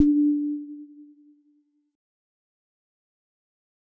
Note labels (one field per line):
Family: mallet percussion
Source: acoustic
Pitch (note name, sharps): D4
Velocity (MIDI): 25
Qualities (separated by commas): dark, fast decay